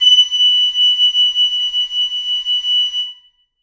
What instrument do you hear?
acoustic reed instrument